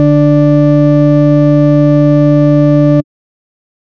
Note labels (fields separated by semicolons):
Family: bass; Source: synthesizer; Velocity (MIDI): 127; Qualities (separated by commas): distorted